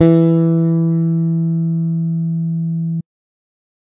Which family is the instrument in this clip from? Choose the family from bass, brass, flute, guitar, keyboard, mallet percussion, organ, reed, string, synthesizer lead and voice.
bass